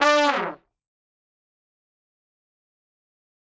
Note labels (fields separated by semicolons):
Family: brass; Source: acoustic; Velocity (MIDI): 25; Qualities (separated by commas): bright, fast decay, reverb